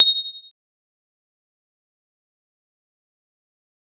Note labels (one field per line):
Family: keyboard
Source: electronic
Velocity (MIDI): 25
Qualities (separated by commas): bright, fast decay, percussive